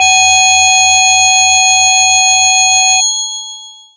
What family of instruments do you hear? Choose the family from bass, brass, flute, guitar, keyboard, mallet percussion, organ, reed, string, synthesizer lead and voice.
mallet percussion